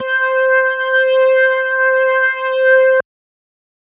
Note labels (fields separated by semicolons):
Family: organ; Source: electronic; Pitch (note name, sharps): C5; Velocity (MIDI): 127; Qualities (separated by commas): distorted